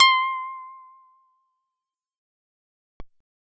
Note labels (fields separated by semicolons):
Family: bass; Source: synthesizer; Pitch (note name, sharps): C6; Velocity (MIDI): 50; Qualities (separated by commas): fast decay